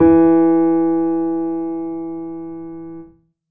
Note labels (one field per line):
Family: keyboard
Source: acoustic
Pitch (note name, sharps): E3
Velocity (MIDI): 50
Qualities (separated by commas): reverb